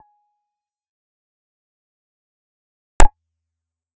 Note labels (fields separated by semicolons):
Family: bass; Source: synthesizer; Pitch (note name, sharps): G#5; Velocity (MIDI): 25; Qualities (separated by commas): percussive, reverb